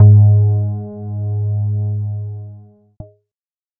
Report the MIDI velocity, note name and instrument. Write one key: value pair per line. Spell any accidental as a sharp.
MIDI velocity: 25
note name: G#2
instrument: electronic keyboard